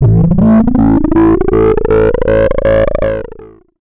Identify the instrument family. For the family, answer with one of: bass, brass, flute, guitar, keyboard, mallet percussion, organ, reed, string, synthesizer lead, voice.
bass